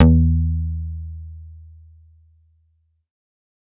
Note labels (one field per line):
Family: bass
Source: synthesizer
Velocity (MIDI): 100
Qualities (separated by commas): distorted